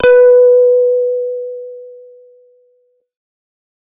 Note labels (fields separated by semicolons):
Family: bass; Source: synthesizer; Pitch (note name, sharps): B4; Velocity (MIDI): 75; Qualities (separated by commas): distorted